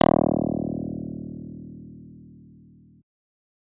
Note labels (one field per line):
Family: guitar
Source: electronic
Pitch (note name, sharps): D#1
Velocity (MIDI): 127